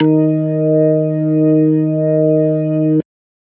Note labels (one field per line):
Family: organ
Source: electronic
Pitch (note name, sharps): D#3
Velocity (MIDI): 75